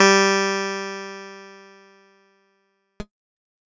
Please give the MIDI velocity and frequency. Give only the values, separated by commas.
25, 196 Hz